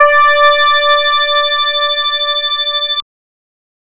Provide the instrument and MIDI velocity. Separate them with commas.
synthesizer bass, 75